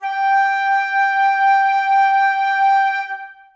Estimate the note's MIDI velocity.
100